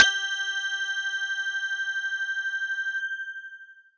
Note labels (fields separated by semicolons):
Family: mallet percussion; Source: electronic; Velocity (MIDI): 127; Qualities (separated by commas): long release